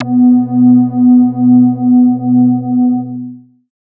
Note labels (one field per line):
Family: bass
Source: synthesizer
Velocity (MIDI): 50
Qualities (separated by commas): distorted, long release, multiphonic